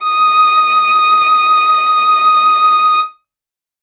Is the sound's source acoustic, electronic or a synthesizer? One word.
acoustic